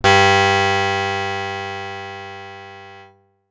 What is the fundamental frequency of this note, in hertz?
98 Hz